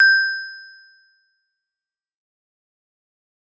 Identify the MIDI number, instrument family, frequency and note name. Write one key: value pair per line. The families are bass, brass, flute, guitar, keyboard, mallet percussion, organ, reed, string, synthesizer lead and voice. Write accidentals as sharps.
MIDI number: 91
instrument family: mallet percussion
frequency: 1568 Hz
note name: G6